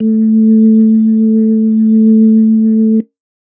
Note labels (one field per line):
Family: organ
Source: electronic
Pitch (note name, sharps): A3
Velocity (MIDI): 127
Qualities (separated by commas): dark